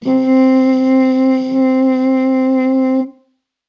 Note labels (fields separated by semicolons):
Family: brass; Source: acoustic; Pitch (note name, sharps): C4; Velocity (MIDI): 25